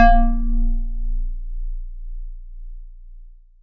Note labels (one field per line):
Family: mallet percussion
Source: acoustic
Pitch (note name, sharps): A#0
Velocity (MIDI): 127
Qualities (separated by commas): long release